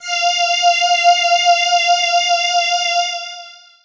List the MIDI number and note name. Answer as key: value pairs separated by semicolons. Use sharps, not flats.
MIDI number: 77; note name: F5